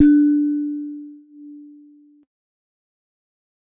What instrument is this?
acoustic mallet percussion instrument